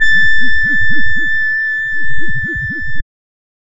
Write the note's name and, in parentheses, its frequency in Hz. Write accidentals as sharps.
A6 (1760 Hz)